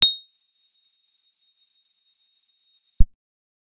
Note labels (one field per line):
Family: guitar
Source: acoustic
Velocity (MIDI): 25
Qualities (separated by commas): bright, percussive